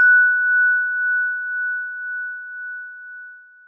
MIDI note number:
90